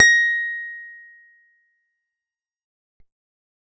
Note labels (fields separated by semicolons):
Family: guitar; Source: acoustic; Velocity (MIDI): 127; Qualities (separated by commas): fast decay